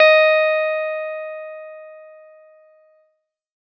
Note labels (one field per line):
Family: keyboard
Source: electronic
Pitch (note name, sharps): D#5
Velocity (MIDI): 127